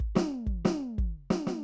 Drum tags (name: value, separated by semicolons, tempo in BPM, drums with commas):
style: Afro-Cuban bembé; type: fill; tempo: 122 BPM; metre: 4/4; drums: snare, floor tom, kick